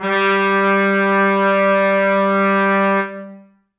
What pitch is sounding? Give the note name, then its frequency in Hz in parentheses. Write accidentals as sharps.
G3 (196 Hz)